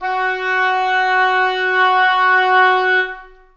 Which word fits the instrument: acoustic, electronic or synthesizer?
acoustic